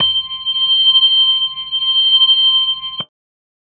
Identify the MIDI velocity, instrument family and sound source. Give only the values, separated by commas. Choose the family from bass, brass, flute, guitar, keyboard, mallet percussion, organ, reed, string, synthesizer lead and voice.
75, keyboard, electronic